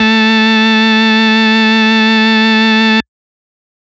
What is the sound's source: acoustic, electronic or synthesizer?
electronic